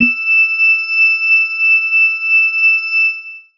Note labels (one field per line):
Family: organ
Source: electronic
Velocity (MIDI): 50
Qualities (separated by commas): reverb